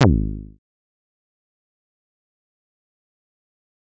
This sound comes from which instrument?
synthesizer bass